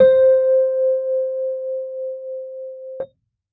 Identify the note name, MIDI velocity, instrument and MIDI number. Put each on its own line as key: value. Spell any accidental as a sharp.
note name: C5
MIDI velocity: 75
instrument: electronic keyboard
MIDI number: 72